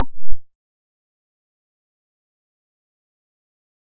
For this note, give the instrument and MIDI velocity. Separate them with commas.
synthesizer bass, 25